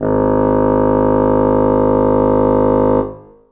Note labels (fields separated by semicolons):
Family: reed; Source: acoustic; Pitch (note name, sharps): G#1; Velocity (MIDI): 100; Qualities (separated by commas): reverb